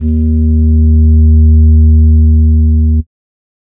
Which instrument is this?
synthesizer flute